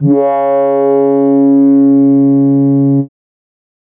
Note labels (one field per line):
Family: keyboard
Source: synthesizer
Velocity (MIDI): 75